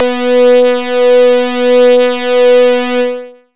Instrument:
synthesizer bass